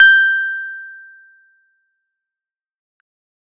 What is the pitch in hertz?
1568 Hz